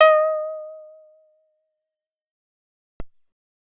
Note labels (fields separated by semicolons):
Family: bass; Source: synthesizer; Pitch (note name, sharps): D#5; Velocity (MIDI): 25; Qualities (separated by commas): fast decay